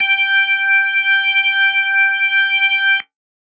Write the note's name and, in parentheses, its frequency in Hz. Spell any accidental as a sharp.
G5 (784 Hz)